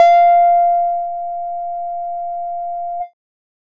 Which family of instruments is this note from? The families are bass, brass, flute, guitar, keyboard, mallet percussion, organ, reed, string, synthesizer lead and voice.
bass